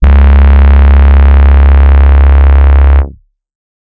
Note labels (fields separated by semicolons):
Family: keyboard; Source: electronic; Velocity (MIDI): 127